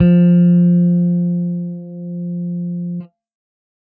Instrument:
electronic bass